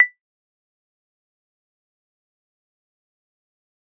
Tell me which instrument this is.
acoustic mallet percussion instrument